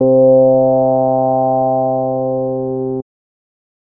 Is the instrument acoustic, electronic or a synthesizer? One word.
synthesizer